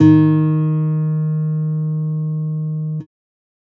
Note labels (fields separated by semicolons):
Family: guitar; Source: electronic; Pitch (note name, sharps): D#3; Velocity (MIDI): 75